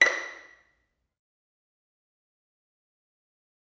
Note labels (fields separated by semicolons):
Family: string; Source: acoustic; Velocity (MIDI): 25; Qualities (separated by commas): fast decay, percussive, reverb